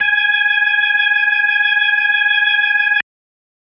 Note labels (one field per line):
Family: organ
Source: electronic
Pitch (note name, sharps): G#5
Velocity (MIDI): 100